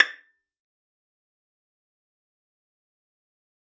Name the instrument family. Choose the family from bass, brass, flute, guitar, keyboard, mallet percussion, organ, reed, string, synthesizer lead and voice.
string